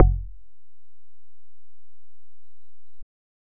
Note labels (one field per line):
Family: bass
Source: synthesizer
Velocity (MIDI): 25